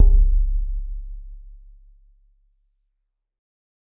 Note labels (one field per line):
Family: mallet percussion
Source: acoustic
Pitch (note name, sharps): C#1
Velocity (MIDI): 127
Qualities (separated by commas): dark, reverb